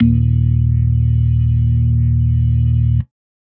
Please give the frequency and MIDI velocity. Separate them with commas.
38.89 Hz, 100